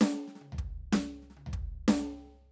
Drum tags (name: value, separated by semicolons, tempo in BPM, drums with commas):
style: funk; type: fill; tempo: 95 BPM; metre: 4/4; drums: hi-hat pedal, snare, high tom, floor tom, kick